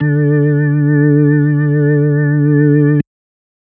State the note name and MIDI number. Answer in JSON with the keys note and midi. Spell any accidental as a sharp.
{"note": "D3", "midi": 50}